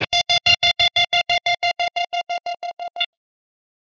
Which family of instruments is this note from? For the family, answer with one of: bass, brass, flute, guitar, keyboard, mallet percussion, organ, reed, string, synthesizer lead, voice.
guitar